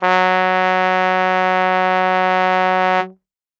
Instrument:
acoustic brass instrument